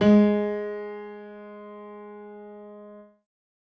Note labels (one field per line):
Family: keyboard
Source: acoustic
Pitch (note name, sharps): G#3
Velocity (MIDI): 100